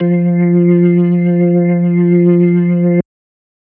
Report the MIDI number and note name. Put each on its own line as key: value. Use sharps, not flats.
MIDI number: 53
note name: F3